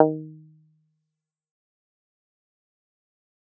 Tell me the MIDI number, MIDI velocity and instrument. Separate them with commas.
51, 75, electronic guitar